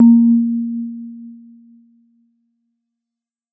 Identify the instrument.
acoustic mallet percussion instrument